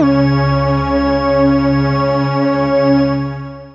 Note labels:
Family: synthesizer lead; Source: synthesizer; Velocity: 127; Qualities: long release

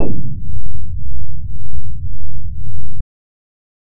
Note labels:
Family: bass; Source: synthesizer; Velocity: 25

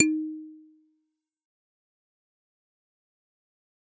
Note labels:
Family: mallet percussion; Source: acoustic; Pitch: D#4; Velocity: 127; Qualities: fast decay, percussive

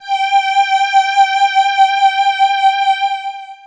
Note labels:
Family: voice; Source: synthesizer; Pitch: G5; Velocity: 50; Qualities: bright, distorted, long release

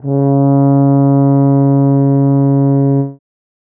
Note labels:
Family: brass; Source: acoustic; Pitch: C#3; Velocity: 75; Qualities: dark

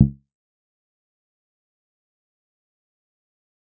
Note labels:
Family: guitar; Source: electronic; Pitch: C#2; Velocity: 25; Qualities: fast decay, percussive

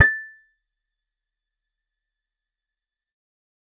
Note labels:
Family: guitar; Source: acoustic; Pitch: A6; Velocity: 25; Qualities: fast decay, percussive

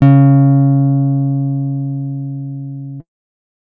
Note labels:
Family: guitar; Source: acoustic; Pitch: C#3; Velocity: 25

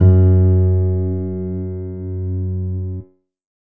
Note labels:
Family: keyboard; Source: electronic; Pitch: F#2; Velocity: 25; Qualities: reverb

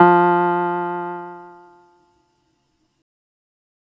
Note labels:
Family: keyboard; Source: electronic; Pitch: F3; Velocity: 25

